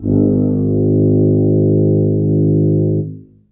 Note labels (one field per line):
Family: brass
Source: acoustic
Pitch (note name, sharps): G#1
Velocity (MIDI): 50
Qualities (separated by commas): dark, reverb